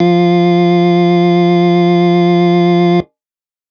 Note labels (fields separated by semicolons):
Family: organ; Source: electronic; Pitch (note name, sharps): F3; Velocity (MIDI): 75